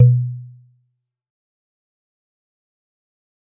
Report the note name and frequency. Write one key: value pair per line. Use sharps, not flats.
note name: B2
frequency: 123.5 Hz